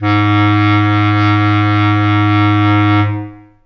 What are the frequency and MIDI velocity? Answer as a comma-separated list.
103.8 Hz, 75